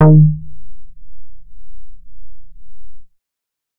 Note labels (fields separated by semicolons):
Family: bass; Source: synthesizer; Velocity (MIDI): 75; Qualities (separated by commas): distorted